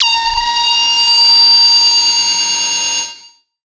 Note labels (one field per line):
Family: synthesizer lead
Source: synthesizer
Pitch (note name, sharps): A#5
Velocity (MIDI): 100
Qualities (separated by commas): bright, distorted, multiphonic, non-linear envelope